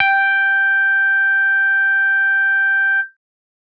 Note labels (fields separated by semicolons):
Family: bass; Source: synthesizer; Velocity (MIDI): 75